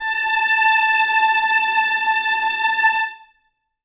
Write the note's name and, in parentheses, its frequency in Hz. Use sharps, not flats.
A5 (880 Hz)